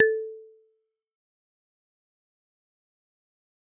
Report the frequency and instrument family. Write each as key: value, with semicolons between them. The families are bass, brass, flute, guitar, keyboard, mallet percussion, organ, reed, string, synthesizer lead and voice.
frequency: 440 Hz; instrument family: mallet percussion